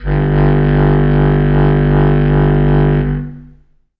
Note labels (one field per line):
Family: reed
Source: acoustic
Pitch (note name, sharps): G1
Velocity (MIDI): 50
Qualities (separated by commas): long release, reverb